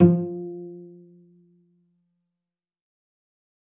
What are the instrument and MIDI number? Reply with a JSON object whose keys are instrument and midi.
{"instrument": "acoustic string instrument", "midi": 53}